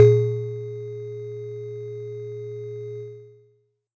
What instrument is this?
acoustic mallet percussion instrument